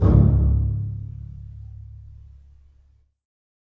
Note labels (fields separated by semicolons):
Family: string; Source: acoustic; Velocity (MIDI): 50; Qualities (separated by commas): reverb